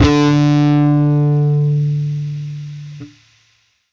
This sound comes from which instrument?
electronic bass